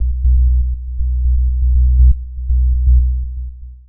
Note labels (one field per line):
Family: synthesizer lead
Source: synthesizer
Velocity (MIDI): 50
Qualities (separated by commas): dark, long release, tempo-synced